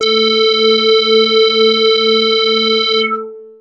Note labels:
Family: bass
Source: synthesizer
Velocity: 127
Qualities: distorted, long release, multiphonic

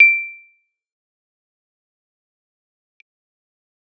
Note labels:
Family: keyboard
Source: electronic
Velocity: 25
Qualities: fast decay, percussive

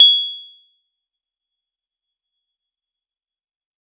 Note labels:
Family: keyboard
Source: electronic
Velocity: 25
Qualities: fast decay, percussive

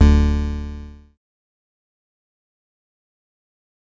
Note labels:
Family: bass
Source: synthesizer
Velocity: 25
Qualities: bright, distorted, fast decay

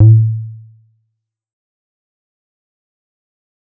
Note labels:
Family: bass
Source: synthesizer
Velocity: 127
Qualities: fast decay, percussive

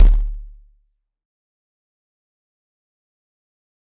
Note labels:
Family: mallet percussion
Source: acoustic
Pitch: D1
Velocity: 100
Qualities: fast decay, percussive

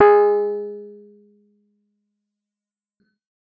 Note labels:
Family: keyboard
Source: electronic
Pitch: G#4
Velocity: 75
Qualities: fast decay

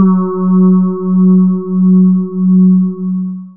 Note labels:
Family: voice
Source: synthesizer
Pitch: F#3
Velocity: 50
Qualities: dark, long release

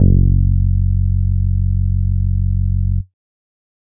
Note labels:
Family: bass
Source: synthesizer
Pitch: F#1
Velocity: 100

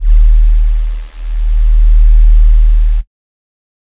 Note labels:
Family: flute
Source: synthesizer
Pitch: D#1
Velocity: 100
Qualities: dark

